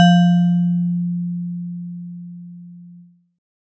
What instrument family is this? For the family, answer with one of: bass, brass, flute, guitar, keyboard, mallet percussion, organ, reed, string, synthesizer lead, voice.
mallet percussion